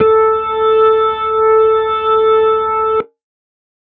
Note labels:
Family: organ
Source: electronic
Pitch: A4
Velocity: 100

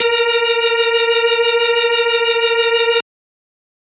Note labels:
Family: organ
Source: electronic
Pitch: A#4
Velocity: 50

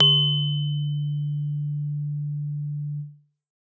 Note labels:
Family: keyboard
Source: acoustic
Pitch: D3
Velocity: 127

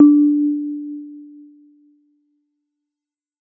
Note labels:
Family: mallet percussion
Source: acoustic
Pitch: D4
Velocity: 50

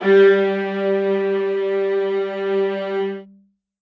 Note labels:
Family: string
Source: acoustic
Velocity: 127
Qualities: reverb

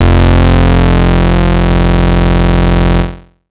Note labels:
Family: bass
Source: synthesizer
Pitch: F1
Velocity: 127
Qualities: bright, distorted

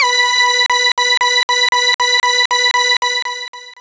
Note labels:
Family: synthesizer lead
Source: synthesizer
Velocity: 75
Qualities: bright, long release

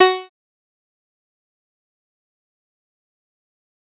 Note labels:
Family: bass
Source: synthesizer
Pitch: F#4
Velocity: 127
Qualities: bright, distorted, fast decay, percussive

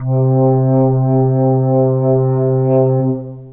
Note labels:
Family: flute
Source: acoustic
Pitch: C3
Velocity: 127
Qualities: long release, reverb

